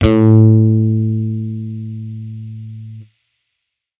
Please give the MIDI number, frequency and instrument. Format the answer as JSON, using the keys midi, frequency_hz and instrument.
{"midi": 45, "frequency_hz": 110, "instrument": "electronic bass"}